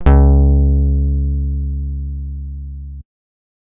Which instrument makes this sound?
electronic guitar